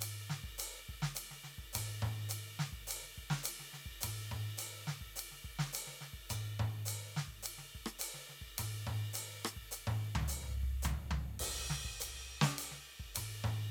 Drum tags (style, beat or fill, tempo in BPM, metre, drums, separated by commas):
Afro-Cuban, beat, 105 BPM, 4/4, crash, ride, ride bell, hi-hat pedal, snare, cross-stick, high tom, floor tom, kick